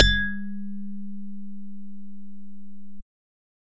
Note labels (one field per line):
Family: bass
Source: synthesizer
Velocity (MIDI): 100